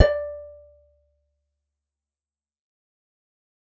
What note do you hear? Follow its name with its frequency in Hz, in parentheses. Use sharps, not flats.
D5 (587.3 Hz)